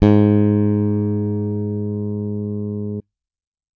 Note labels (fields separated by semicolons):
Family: bass; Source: electronic; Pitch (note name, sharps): G#2; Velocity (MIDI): 127